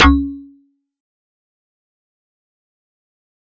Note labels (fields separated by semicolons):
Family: mallet percussion; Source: electronic; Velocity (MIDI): 100; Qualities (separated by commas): fast decay, percussive